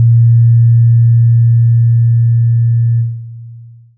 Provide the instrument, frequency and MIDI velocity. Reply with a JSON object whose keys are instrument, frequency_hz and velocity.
{"instrument": "synthesizer lead", "frequency_hz": 116.5, "velocity": 25}